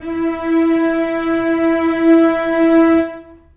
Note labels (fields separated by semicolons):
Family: string; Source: acoustic; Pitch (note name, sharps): E4; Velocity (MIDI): 50; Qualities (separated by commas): reverb